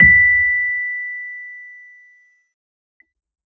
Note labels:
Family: keyboard; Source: electronic; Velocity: 75; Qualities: fast decay

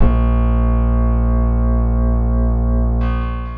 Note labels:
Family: guitar; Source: acoustic; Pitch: A#1; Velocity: 127; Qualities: reverb

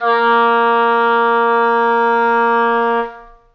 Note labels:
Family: reed; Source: acoustic; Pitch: A#3; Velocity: 50; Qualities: reverb

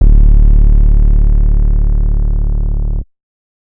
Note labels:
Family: bass; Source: synthesizer; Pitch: D1; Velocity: 75; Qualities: distorted

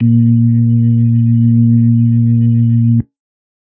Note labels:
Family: organ; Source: electronic; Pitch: A#2; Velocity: 100; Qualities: dark

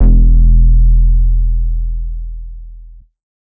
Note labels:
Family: bass; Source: synthesizer; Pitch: E1; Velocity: 75; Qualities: distorted

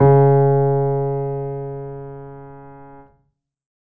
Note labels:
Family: keyboard; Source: acoustic; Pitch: C#3; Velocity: 50; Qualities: reverb

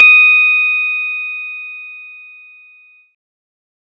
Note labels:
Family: bass; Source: synthesizer; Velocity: 75

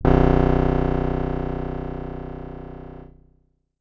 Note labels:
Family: guitar; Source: acoustic; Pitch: B0; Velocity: 75; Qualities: bright, distorted

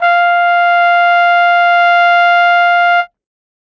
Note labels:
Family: brass; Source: acoustic; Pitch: F5; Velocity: 25

